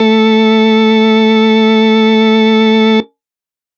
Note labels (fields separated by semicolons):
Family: organ; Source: electronic; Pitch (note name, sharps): A3; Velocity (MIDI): 25; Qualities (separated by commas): distorted